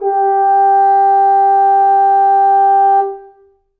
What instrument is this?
acoustic brass instrument